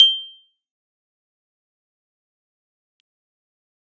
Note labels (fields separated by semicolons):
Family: keyboard; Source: electronic; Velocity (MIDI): 75; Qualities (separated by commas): bright, fast decay, percussive